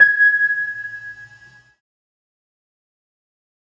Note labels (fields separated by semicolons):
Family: keyboard; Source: electronic; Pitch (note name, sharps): G#6; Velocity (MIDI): 50; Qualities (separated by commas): fast decay